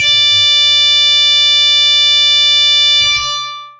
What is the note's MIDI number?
74